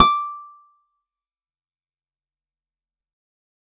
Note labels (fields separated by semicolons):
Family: guitar; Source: acoustic; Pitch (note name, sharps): D6; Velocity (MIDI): 25; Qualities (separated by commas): fast decay, percussive